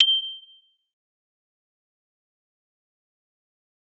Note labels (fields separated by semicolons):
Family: mallet percussion; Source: acoustic; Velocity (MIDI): 75; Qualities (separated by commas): bright, fast decay, percussive